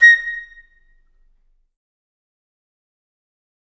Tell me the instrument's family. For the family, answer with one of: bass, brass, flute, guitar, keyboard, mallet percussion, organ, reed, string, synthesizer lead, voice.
flute